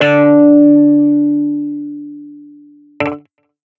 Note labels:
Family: guitar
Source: electronic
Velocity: 127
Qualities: distorted

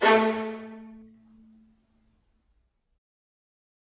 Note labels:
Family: string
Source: acoustic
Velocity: 127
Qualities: reverb

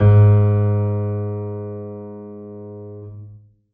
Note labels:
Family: keyboard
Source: acoustic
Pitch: G#2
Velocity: 100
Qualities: reverb

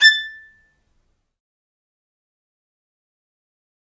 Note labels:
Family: string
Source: acoustic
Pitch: A6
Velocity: 50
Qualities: fast decay, percussive, reverb

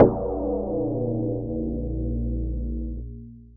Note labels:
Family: mallet percussion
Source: electronic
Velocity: 75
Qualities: long release

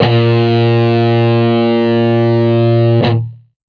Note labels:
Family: guitar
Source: electronic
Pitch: A#2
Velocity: 50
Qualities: distorted

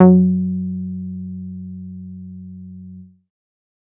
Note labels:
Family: bass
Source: synthesizer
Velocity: 75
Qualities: dark

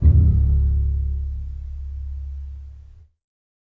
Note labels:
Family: string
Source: acoustic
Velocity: 25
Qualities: dark, reverb

